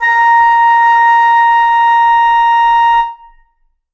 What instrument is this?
acoustic flute